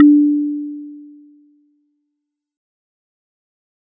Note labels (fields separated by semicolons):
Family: mallet percussion; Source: acoustic; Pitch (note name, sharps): D4; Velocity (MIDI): 75; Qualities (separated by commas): fast decay